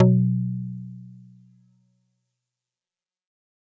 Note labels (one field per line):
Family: mallet percussion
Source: acoustic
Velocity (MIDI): 75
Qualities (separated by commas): fast decay, multiphonic